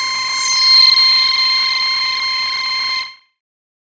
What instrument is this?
synthesizer bass